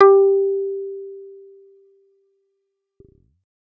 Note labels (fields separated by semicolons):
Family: bass; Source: synthesizer; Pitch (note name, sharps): G4; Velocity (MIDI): 100